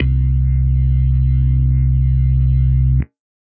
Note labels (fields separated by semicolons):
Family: organ; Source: electronic; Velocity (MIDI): 50